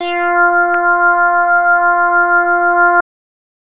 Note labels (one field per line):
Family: bass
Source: synthesizer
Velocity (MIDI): 50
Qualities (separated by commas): distorted